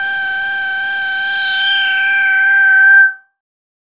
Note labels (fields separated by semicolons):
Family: bass; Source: synthesizer; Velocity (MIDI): 50; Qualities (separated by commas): bright, distorted, non-linear envelope